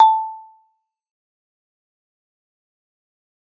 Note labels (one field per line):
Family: mallet percussion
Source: acoustic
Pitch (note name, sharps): A5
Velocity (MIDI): 127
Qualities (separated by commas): fast decay, percussive